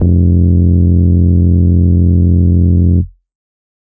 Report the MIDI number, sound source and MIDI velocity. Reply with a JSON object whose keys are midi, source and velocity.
{"midi": 29, "source": "electronic", "velocity": 100}